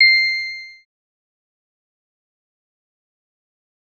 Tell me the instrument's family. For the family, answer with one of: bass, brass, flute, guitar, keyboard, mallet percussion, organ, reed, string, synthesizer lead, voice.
synthesizer lead